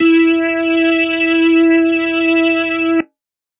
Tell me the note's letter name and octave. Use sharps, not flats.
E4